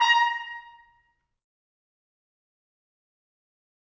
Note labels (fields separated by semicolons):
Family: brass; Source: acoustic; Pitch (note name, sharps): A#5; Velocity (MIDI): 75; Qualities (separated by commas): fast decay, reverb